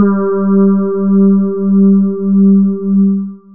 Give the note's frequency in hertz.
196 Hz